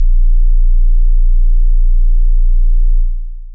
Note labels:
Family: synthesizer lead; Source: synthesizer; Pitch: A#0; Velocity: 25; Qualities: dark, long release

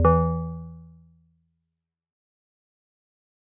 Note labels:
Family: mallet percussion; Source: acoustic; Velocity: 100; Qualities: dark, fast decay, multiphonic

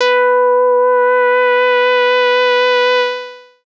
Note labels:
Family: bass; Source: synthesizer; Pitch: B4; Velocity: 50; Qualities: distorted, long release

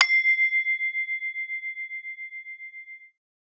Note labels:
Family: mallet percussion; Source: acoustic; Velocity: 25; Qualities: bright

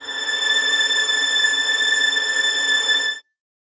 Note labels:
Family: string; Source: acoustic; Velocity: 25; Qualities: reverb

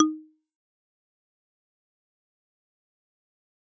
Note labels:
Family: mallet percussion; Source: acoustic; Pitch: D#4; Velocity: 75; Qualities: fast decay, percussive

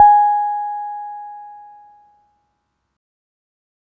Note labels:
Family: keyboard; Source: electronic; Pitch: G#5; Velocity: 50

